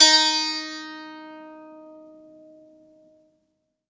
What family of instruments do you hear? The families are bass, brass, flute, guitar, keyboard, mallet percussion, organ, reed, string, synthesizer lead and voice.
guitar